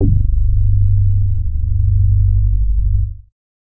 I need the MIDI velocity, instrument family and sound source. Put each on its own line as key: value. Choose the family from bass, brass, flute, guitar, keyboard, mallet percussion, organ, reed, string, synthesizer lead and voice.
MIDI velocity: 25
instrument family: bass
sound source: synthesizer